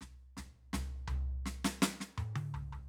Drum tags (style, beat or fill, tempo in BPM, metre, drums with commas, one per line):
soft pop
fill
83 BPM
4/4
open hi-hat, snare, high tom, mid tom, floor tom